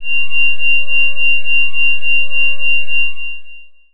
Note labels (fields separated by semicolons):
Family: organ; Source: electronic; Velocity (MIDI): 50; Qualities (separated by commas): distorted, long release